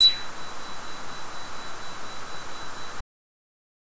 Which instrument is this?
synthesizer bass